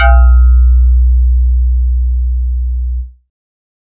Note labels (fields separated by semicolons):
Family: synthesizer lead; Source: synthesizer; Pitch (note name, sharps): B1; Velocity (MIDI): 127